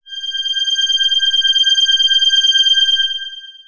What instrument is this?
synthesizer lead